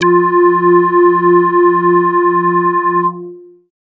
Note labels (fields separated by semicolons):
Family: bass; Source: synthesizer; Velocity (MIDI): 100; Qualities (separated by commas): distorted, long release, multiphonic